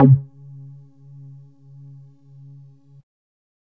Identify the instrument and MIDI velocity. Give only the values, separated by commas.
synthesizer bass, 50